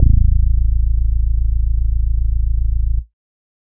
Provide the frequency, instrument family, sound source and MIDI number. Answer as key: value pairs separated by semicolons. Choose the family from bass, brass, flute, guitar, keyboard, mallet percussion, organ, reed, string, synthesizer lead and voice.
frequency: 27.5 Hz; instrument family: bass; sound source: synthesizer; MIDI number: 21